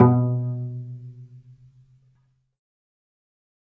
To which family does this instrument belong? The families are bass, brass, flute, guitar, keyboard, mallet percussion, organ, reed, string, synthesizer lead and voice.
string